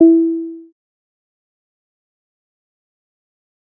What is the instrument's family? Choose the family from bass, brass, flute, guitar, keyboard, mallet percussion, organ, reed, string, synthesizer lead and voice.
bass